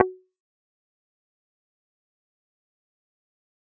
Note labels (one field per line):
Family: bass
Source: synthesizer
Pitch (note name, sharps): F#4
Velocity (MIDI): 50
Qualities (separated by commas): fast decay, percussive